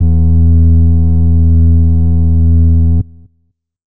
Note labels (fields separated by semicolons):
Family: flute; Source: acoustic; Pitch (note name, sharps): E2; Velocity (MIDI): 25; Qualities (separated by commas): dark